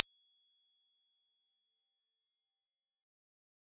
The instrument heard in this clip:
synthesizer bass